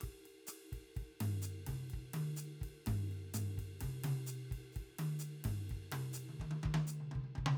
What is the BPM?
127 BPM